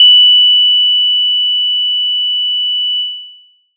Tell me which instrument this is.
acoustic mallet percussion instrument